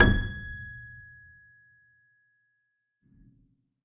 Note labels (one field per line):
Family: keyboard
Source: acoustic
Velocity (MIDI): 75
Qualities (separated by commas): reverb